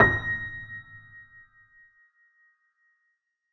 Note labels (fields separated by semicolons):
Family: keyboard; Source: acoustic; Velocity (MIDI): 75